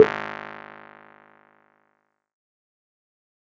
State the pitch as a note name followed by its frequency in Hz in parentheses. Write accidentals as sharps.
G#1 (51.91 Hz)